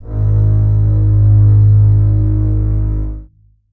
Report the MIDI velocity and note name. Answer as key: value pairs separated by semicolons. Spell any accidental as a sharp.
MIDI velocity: 50; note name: G#1